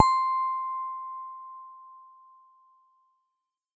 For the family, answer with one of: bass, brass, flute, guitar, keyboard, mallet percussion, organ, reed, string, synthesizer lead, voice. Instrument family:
guitar